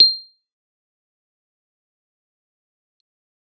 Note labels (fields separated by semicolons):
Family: keyboard; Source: electronic; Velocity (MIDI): 127; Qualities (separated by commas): bright, fast decay, percussive